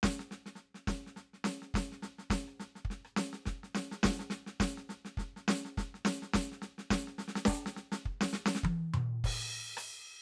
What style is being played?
rock